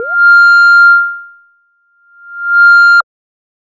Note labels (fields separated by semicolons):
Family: bass; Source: synthesizer; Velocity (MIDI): 127; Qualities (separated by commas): distorted